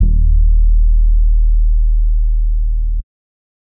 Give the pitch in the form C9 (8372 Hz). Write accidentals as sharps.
D#1 (38.89 Hz)